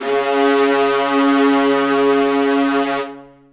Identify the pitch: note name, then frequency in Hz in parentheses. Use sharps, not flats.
C#3 (138.6 Hz)